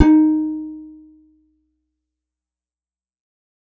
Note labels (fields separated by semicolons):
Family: guitar; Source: acoustic; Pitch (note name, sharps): D#4; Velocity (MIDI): 127; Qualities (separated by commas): fast decay